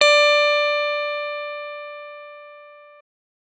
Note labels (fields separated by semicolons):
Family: keyboard; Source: electronic; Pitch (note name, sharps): D5; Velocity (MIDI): 100; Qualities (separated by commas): distorted